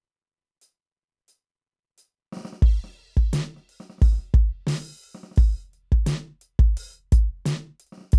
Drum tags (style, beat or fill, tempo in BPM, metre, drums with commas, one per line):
rock
beat
88 BPM
4/4
crash, closed hi-hat, open hi-hat, hi-hat pedal, snare, kick